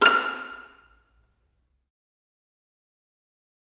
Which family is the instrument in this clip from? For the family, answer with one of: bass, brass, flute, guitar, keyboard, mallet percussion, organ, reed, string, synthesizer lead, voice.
string